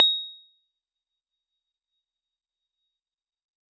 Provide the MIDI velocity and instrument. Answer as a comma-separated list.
75, electronic keyboard